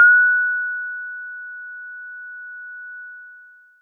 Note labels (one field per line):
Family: mallet percussion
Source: acoustic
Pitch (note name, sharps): F#6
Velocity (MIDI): 50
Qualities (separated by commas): long release